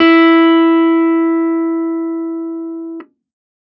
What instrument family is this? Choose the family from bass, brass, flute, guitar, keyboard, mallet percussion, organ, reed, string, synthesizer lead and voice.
keyboard